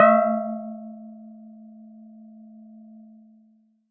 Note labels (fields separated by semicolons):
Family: mallet percussion; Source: acoustic; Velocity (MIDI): 100